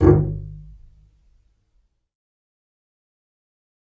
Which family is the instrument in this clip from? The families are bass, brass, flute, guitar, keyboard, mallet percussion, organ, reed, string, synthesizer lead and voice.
string